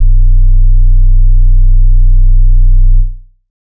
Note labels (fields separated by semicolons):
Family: bass; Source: synthesizer; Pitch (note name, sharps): B0; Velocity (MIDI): 100; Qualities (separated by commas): dark